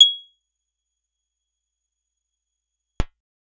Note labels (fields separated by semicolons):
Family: guitar; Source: acoustic; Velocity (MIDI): 127; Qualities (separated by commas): percussive